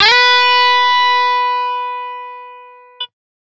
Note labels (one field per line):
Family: guitar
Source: electronic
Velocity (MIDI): 127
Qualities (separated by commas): bright, distorted